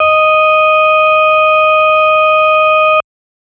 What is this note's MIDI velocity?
75